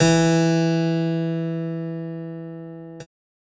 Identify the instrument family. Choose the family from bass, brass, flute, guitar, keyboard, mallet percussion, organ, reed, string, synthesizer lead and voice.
keyboard